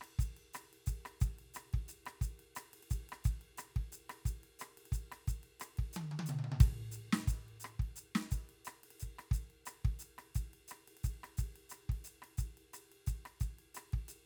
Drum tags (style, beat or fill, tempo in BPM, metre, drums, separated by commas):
chacarera, beat, 118 BPM, 4/4, ride, hi-hat pedal, snare, cross-stick, high tom, mid tom, kick